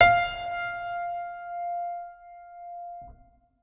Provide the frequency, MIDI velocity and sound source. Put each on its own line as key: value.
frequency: 698.5 Hz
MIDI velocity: 100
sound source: electronic